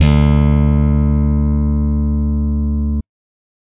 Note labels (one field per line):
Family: bass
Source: electronic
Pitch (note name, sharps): D2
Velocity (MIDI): 50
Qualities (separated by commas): bright